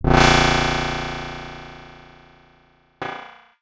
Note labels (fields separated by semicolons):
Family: guitar; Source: acoustic; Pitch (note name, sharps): A#0; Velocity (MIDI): 100; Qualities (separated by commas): bright, distorted